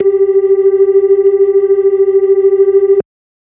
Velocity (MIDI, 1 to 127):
127